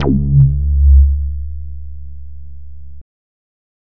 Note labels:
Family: bass; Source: synthesizer; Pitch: C#2; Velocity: 25; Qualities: distorted

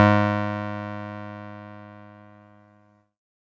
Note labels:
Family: keyboard; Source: electronic; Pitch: G#2; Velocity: 50; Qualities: distorted

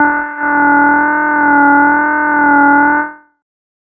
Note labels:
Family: bass; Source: synthesizer; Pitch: D4; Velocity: 25; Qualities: distorted, tempo-synced

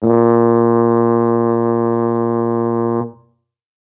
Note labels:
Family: brass; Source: acoustic; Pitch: A#2; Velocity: 100

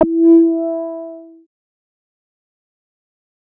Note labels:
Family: bass; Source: synthesizer; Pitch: E4; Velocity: 50; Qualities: distorted, fast decay

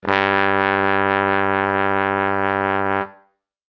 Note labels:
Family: brass; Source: acoustic; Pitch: G2; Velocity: 100; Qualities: bright

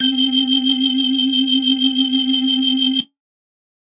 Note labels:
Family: organ; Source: electronic; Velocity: 100; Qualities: bright

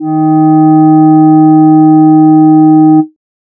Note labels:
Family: voice; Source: synthesizer; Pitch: D#3; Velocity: 75

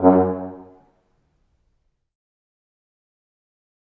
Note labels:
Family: brass; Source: acoustic; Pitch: F#2; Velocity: 25; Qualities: fast decay, percussive, reverb

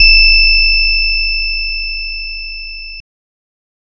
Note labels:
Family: guitar; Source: synthesizer; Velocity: 25; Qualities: bright, distorted

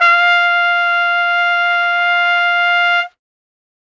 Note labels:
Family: brass; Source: acoustic; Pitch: F5; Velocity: 50; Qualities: bright

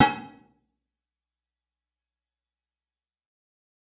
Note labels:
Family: guitar; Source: electronic; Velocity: 25; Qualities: fast decay, percussive, reverb

